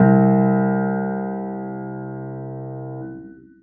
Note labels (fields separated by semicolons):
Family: keyboard; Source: acoustic; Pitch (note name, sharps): C2; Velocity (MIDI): 75; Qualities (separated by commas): long release, reverb